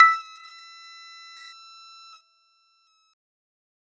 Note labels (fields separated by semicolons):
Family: mallet percussion; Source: acoustic; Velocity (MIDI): 25; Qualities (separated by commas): multiphonic, percussive